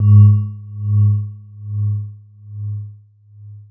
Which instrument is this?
electronic mallet percussion instrument